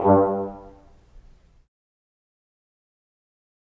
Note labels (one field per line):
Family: brass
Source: acoustic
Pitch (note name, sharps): G2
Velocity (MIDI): 50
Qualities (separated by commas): dark, fast decay, reverb